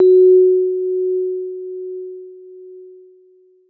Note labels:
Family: keyboard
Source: electronic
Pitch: F#4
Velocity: 75

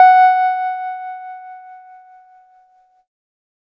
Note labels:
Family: keyboard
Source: electronic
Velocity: 127

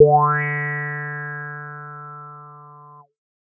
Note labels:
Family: bass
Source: synthesizer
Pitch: D3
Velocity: 75

